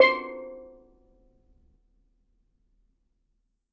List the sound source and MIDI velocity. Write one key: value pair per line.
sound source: acoustic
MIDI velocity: 100